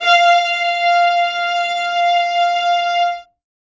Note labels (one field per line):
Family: string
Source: acoustic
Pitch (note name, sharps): F5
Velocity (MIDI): 127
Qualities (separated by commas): reverb